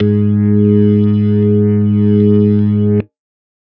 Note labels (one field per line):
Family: organ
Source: electronic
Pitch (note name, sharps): G#2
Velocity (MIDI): 100